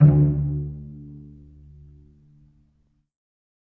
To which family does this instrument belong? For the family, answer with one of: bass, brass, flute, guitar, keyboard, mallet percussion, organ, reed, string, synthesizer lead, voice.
string